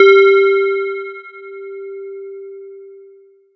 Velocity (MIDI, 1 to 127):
75